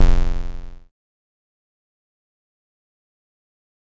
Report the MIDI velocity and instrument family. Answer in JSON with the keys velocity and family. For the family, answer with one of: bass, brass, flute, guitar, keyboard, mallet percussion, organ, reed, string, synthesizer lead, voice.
{"velocity": 127, "family": "bass"}